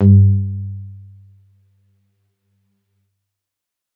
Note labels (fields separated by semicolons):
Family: keyboard; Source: electronic; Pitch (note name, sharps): G2; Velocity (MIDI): 100; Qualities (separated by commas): dark